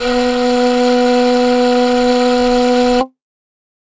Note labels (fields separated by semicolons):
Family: flute; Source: acoustic; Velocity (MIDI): 25